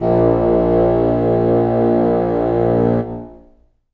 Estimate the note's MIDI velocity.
50